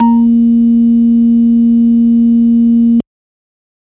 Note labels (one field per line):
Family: organ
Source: electronic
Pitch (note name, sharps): A#3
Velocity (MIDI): 25